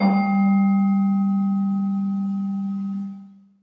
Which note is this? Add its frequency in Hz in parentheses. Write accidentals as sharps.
G3 (196 Hz)